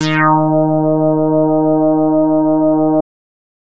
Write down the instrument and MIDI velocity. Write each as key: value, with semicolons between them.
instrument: synthesizer bass; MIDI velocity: 25